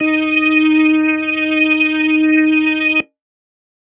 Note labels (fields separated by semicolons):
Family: organ; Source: electronic; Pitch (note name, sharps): D#4; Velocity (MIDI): 25; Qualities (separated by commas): distorted